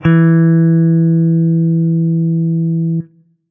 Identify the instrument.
electronic guitar